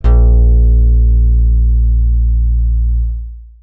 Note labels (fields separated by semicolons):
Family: bass; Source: synthesizer; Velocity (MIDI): 127; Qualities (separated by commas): dark, long release